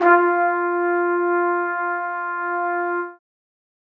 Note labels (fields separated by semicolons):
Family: brass; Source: acoustic; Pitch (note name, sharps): F4; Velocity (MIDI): 50; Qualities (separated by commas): reverb